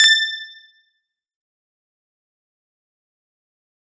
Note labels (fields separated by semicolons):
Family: guitar; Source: electronic; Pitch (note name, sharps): A6; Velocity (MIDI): 100; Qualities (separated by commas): fast decay, percussive